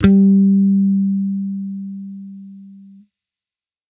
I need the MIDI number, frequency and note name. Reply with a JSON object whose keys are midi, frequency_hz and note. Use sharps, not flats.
{"midi": 55, "frequency_hz": 196, "note": "G3"}